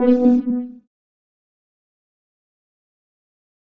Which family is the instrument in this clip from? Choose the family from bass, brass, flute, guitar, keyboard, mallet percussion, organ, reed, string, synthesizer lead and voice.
keyboard